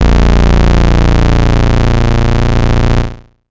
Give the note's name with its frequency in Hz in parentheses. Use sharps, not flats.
A#0 (29.14 Hz)